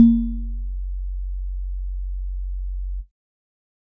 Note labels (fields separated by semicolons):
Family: keyboard; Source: electronic; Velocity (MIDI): 100